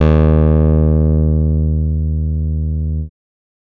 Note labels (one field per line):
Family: bass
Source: synthesizer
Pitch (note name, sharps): D#2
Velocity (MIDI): 50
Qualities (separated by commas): distorted